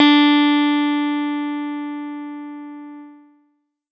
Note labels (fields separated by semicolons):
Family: keyboard; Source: electronic; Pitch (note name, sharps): D4; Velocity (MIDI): 127; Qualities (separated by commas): distorted